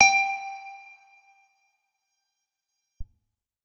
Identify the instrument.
electronic guitar